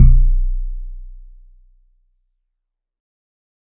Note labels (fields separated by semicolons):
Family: guitar; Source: synthesizer; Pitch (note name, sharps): B0; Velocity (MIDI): 50; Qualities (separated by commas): dark